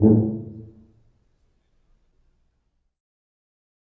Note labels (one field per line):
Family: brass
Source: acoustic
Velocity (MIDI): 25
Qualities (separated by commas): dark, percussive, reverb